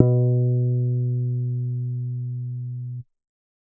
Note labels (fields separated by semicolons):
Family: bass; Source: synthesizer; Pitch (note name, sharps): B2; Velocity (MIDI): 127; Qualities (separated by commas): dark, reverb